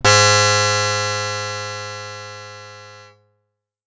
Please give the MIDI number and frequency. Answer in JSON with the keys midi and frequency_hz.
{"midi": 44, "frequency_hz": 103.8}